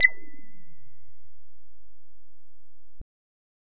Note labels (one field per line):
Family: bass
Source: synthesizer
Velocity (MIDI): 50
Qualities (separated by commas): distorted